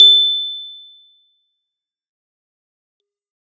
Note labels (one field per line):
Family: keyboard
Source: acoustic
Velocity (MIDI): 100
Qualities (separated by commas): bright, fast decay